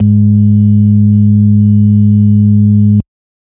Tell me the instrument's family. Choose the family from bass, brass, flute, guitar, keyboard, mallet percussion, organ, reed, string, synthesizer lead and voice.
organ